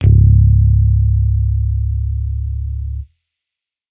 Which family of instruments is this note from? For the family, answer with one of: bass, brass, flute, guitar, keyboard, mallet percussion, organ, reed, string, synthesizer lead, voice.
bass